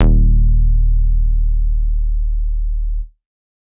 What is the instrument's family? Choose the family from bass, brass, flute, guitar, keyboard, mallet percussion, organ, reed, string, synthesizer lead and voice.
bass